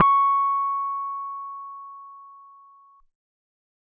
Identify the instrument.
electronic keyboard